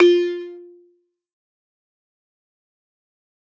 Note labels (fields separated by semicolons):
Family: mallet percussion; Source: acoustic; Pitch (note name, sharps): F4; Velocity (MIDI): 75; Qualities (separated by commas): distorted, fast decay, percussive, reverb